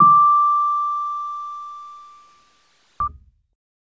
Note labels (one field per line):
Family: keyboard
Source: electronic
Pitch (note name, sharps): D6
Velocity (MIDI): 25